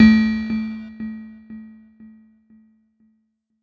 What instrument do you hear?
electronic keyboard